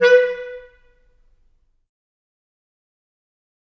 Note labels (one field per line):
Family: reed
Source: acoustic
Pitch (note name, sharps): B4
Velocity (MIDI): 100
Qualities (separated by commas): fast decay, percussive, reverb